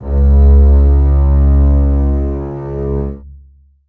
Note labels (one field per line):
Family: string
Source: acoustic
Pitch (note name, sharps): C#2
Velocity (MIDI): 50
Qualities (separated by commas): long release, reverb